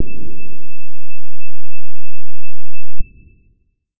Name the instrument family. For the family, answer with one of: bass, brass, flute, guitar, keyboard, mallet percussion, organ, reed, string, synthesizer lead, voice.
guitar